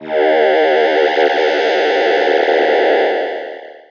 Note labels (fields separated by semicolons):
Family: voice; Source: synthesizer; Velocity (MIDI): 127; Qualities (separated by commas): bright, distorted, long release